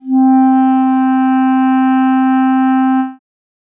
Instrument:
acoustic reed instrument